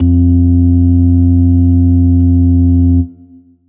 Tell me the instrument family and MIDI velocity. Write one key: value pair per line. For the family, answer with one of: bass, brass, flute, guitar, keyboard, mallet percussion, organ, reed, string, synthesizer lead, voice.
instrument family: organ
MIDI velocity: 127